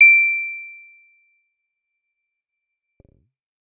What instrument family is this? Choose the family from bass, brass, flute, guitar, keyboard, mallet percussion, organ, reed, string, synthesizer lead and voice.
bass